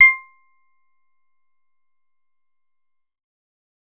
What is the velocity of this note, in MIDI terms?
100